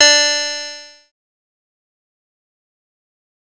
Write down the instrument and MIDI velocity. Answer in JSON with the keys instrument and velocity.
{"instrument": "synthesizer bass", "velocity": 127}